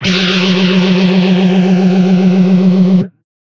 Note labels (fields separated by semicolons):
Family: guitar; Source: electronic; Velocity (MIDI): 50; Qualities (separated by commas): bright, distorted